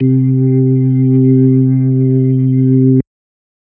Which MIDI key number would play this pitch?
48